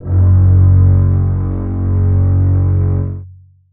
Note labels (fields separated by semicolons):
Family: string; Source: acoustic; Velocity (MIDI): 25; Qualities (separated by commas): long release, reverb